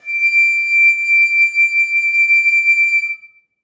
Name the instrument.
acoustic flute